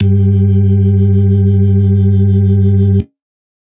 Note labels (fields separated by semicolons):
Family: organ; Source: electronic; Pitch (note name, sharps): G2; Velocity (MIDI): 25